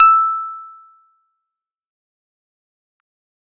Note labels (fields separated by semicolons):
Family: keyboard; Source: electronic; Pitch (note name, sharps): E6; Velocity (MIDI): 127; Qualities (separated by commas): fast decay